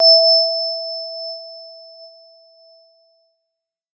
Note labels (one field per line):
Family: keyboard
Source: electronic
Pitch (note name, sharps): E5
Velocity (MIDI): 75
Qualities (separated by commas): bright